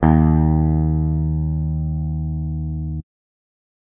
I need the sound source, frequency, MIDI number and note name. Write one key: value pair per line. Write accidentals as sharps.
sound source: electronic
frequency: 77.78 Hz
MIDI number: 39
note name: D#2